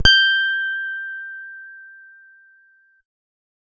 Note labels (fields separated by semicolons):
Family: guitar; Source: electronic; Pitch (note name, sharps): G6; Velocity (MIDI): 75